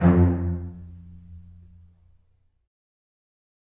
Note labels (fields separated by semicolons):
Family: string; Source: acoustic; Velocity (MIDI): 75; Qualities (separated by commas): reverb